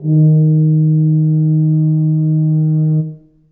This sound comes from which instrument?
acoustic brass instrument